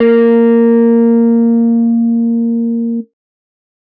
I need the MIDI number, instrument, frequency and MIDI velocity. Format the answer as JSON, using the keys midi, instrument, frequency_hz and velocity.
{"midi": 58, "instrument": "electronic guitar", "frequency_hz": 233.1, "velocity": 50}